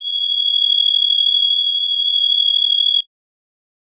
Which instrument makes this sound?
acoustic reed instrument